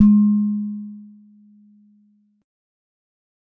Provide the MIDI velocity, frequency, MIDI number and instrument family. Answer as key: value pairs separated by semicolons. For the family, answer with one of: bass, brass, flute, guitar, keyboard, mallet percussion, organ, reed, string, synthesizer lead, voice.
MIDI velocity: 25; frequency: 207.7 Hz; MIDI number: 56; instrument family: mallet percussion